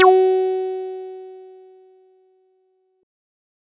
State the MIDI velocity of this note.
100